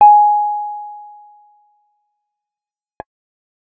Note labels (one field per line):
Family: bass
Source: synthesizer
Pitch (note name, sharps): G#5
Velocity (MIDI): 50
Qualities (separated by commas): fast decay